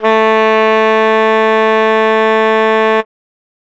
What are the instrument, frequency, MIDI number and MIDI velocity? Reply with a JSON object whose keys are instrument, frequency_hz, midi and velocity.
{"instrument": "acoustic reed instrument", "frequency_hz": 220, "midi": 57, "velocity": 25}